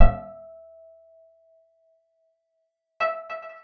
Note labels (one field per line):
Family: guitar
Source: acoustic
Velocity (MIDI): 127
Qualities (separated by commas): percussive, reverb